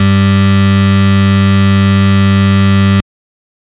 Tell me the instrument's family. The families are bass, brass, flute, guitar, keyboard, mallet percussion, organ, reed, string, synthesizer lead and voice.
organ